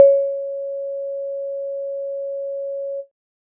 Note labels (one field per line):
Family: keyboard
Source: electronic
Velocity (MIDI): 25